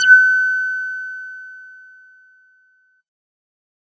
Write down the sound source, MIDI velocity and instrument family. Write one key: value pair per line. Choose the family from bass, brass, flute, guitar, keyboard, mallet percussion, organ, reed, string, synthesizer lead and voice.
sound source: synthesizer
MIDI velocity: 100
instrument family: bass